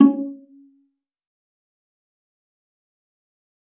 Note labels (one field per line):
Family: string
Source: acoustic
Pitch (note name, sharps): C#4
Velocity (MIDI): 75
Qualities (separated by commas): dark, fast decay, percussive, reverb